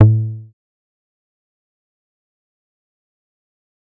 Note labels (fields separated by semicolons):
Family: bass; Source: synthesizer; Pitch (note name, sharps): A2; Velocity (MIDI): 100; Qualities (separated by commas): dark, fast decay, percussive